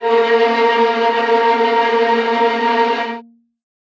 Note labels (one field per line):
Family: string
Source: acoustic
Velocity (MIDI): 50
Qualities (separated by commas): bright, non-linear envelope, reverb